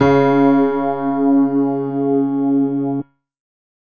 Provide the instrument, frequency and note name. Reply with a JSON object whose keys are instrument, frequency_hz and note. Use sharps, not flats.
{"instrument": "electronic keyboard", "frequency_hz": 138.6, "note": "C#3"}